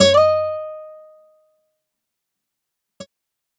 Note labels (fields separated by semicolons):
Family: guitar; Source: electronic; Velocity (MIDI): 127; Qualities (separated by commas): fast decay